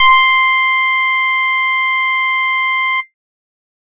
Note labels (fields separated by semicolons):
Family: bass; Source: synthesizer; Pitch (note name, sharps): C6; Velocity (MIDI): 75